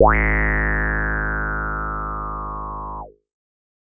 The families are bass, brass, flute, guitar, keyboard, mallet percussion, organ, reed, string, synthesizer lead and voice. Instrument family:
bass